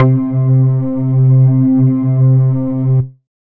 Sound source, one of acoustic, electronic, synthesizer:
synthesizer